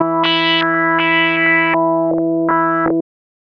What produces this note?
synthesizer bass